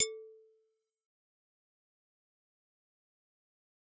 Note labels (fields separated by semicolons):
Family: mallet percussion; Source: acoustic; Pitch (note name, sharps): A4; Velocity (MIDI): 25; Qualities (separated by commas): fast decay, percussive